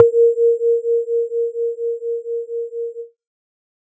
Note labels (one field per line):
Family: synthesizer lead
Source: synthesizer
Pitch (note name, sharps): A#4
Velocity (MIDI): 75